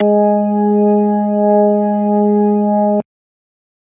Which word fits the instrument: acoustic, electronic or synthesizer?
electronic